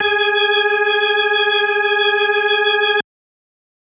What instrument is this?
electronic organ